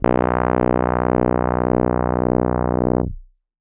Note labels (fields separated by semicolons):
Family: keyboard; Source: electronic; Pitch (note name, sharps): B0; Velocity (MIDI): 75; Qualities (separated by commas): distorted